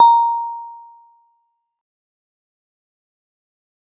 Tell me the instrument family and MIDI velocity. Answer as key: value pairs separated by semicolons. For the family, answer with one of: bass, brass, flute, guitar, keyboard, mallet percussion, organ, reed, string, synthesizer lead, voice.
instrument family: mallet percussion; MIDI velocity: 25